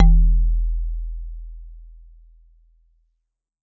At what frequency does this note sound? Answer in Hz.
41.2 Hz